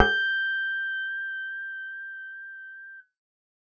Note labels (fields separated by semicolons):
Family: bass; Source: synthesizer; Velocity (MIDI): 75; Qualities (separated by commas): reverb